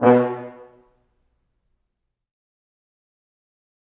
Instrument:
acoustic brass instrument